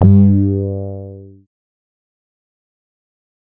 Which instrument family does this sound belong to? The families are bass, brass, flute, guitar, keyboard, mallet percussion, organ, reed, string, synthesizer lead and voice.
bass